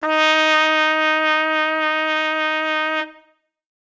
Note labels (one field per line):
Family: brass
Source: acoustic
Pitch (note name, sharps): D#4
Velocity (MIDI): 100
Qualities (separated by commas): bright